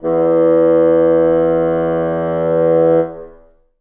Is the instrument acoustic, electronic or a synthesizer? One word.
acoustic